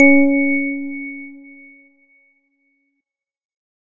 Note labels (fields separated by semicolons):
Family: organ; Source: electronic; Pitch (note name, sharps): C#4; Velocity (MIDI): 25